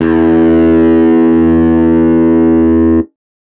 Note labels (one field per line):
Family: guitar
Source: electronic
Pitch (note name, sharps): E2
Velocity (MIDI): 100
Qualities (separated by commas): distorted